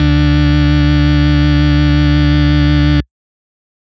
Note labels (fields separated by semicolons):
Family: organ; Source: electronic; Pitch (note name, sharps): D2; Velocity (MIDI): 50; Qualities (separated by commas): distorted